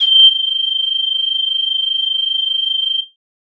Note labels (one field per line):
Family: flute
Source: synthesizer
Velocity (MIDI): 75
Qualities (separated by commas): bright, distorted